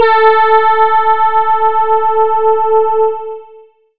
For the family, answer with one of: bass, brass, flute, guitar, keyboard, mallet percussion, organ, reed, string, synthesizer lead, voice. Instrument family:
voice